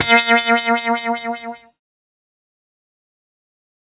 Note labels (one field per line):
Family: keyboard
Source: synthesizer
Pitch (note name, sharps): A#3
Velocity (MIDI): 127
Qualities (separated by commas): distorted, fast decay